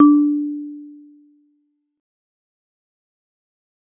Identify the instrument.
acoustic mallet percussion instrument